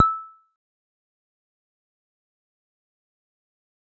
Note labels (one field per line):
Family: bass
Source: synthesizer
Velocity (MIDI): 50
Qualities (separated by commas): fast decay, percussive